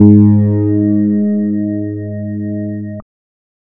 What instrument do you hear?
synthesizer bass